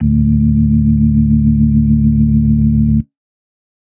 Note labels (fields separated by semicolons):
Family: organ; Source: electronic; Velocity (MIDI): 100